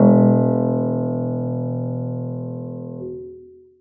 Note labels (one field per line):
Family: keyboard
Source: acoustic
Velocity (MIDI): 50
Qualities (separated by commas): long release, reverb